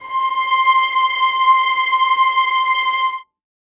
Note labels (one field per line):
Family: string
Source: acoustic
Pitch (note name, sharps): C6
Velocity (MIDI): 75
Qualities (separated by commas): reverb